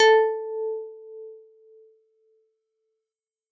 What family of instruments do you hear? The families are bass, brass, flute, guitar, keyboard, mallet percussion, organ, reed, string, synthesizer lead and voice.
keyboard